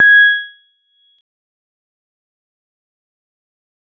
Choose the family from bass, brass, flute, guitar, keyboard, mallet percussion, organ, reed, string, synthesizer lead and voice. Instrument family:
mallet percussion